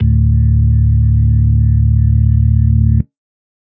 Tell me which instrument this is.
electronic organ